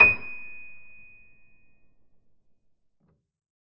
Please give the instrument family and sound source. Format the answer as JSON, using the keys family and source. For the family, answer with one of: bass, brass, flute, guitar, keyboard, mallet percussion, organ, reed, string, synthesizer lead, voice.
{"family": "keyboard", "source": "acoustic"}